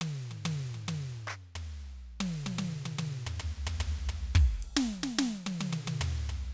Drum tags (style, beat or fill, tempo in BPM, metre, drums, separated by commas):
rock, fill, 110 BPM, 4/4, ride, percussion, snare, high tom, mid tom, floor tom, kick